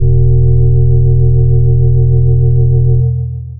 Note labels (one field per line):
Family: mallet percussion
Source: electronic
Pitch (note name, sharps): E0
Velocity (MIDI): 50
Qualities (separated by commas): long release